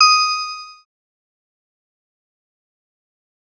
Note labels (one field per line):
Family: synthesizer lead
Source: synthesizer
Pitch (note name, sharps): D#6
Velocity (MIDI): 25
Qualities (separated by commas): fast decay